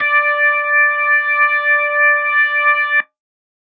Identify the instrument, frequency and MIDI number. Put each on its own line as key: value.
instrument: electronic organ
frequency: 587.3 Hz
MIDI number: 74